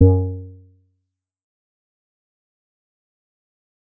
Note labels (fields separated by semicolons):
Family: bass; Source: synthesizer; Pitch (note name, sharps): F#2; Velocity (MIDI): 75; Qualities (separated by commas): dark, fast decay, percussive